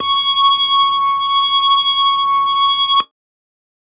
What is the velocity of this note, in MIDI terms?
25